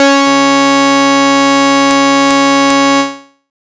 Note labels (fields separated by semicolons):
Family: bass; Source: synthesizer; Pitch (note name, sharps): C#4; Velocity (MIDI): 50; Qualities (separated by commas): bright, distorted